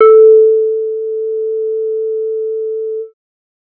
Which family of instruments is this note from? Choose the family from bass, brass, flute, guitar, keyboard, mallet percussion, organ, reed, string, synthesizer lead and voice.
bass